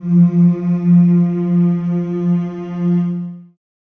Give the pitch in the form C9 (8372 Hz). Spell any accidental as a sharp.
F3 (174.6 Hz)